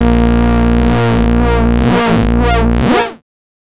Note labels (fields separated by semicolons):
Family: bass; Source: synthesizer; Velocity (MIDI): 50; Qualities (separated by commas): distorted, non-linear envelope